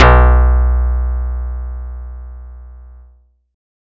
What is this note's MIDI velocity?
75